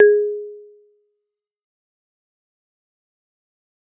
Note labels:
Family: mallet percussion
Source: acoustic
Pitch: G#4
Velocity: 100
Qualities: fast decay, percussive

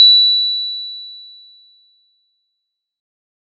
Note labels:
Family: mallet percussion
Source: acoustic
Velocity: 100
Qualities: bright

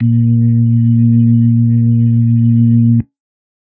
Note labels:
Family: organ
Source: electronic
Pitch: A#2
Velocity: 50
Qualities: dark

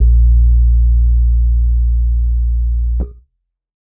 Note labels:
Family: keyboard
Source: electronic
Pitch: A#1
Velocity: 25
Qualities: dark

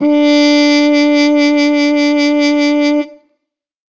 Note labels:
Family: brass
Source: acoustic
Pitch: D4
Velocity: 75

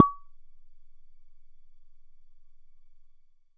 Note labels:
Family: bass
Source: synthesizer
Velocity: 50

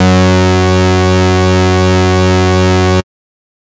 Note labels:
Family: bass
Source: synthesizer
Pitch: F#2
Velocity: 50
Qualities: bright, distorted

